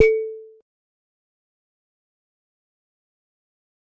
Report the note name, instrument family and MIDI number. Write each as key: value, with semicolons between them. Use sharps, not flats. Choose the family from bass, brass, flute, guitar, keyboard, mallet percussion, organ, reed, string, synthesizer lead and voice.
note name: A4; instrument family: mallet percussion; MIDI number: 69